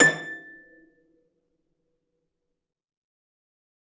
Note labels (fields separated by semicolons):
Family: string; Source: acoustic; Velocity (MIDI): 50; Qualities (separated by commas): fast decay, percussive, reverb